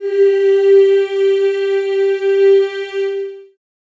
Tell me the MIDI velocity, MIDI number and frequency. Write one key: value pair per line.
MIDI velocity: 100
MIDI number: 67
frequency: 392 Hz